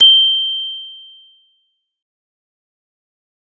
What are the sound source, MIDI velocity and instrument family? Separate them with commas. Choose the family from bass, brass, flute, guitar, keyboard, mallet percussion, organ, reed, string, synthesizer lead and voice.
acoustic, 100, mallet percussion